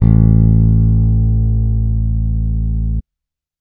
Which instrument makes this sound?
electronic bass